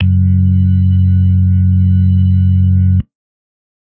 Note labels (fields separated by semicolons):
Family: organ; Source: electronic; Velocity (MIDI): 50; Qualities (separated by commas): dark